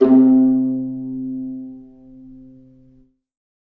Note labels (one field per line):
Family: string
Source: acoustic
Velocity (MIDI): 100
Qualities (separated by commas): dark, reverb